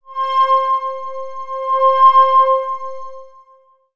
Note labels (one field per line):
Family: synthesizer lead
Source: synthesizer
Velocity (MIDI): 50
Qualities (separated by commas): bright, long release, non-linear envelope